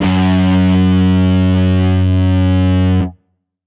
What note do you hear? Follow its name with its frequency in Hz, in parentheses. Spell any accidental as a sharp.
F#2 (92.5 Hz)